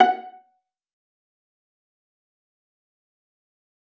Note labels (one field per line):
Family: string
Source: acoustic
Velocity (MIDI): 127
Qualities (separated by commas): fast decay, percussive, reverb